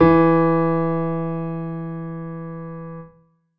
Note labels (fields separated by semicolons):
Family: keyboard; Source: acoustic; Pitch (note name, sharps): E3; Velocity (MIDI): 75; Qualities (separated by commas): reverb